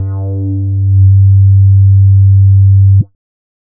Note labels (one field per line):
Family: bass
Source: synthesizer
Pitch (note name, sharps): G2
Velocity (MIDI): 50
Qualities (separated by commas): dark, distorted